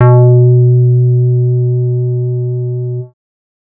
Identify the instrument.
synthesizer bass